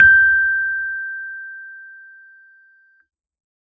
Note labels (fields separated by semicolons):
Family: keyboard; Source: electronic; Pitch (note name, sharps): G6; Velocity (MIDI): 127